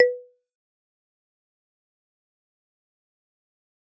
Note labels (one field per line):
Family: mallet percussion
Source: acoustic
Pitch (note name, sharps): B4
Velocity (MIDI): 75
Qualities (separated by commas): fast decay, percussive